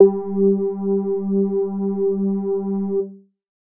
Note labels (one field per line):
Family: keyboard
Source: electronic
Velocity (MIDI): 75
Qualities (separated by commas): distorted